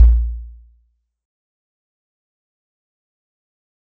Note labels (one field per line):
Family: mallet percussion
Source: acoustic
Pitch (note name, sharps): A#1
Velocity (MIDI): 50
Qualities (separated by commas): fast decay, percussive